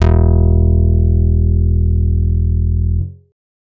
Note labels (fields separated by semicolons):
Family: guitar; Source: electronic; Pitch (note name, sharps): E1; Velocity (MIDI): 25